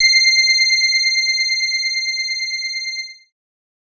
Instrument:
synthesizer bass